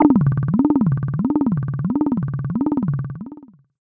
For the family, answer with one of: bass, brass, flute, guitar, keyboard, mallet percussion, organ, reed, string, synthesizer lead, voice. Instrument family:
voice